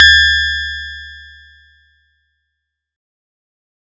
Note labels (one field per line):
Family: mallet percussion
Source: acoustic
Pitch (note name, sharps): D2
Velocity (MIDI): 100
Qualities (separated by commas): bright